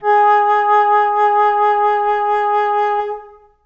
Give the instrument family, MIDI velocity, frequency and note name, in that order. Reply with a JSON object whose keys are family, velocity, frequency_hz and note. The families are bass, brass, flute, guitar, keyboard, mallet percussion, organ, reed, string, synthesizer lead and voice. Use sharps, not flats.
{"family": "flute", "velocity": 100, "frequency_hz": 415.3, "note": "G#4"}